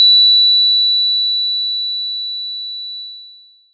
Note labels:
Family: mallet percussion; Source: electronic; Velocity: 50; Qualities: bright, long release, multiphonic

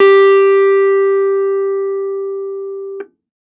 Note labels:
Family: keyboard; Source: electronic; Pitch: G4; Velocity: 100; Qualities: distorted

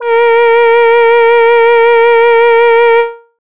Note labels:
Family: voice; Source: synthesizer; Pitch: A#4; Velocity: 50

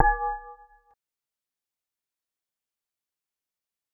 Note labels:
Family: mallet percussion; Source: synthesizer; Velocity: 50; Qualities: fast decay, multiphonic, percussive

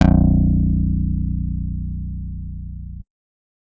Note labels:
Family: guitar; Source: acoustic; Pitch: A#0; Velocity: 127

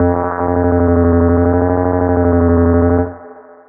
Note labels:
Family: bass; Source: synthesizer; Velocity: 100; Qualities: long release, reverb

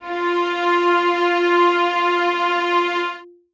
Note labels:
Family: string; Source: acoustic; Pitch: F4; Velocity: 50; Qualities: reverb

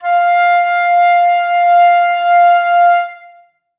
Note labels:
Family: flute; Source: acoustic; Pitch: F5; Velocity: 100; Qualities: reverb

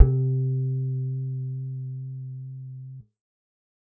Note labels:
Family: bass; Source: synthesizer; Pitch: C3; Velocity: 25; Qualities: dark, reverb

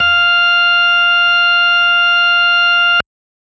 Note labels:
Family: organ; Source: electronic; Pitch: F5; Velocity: 25

